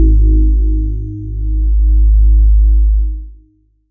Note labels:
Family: voice; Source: synthesizer; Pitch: G#1; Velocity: 100; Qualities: dark, long release

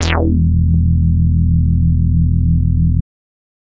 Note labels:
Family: bass; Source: synthesizer; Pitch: E1; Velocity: 100; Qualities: distorted

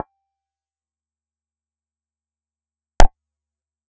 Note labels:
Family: bass; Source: synthesizer; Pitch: G5; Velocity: 127; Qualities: percussive, reverb

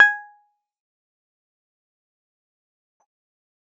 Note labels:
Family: keyboard; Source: electronic; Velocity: 75; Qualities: fast decay, percussive

